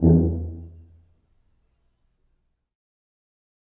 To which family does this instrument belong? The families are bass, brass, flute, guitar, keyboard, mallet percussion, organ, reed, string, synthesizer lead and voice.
brass